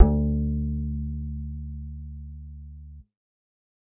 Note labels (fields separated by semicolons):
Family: bass; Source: synthesizer; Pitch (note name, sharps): D2; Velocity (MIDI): 100; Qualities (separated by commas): dark, reverb